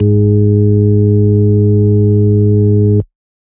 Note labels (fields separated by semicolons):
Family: organ; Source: electronic; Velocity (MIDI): 75